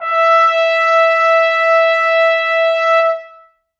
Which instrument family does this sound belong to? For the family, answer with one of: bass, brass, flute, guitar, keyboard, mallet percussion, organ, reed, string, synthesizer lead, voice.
brass